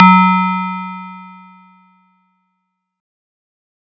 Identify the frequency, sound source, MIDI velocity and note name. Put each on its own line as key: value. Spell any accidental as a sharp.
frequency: 185 Hz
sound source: acoustic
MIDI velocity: 75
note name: F#3